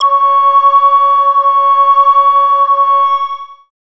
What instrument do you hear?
synthesizer bass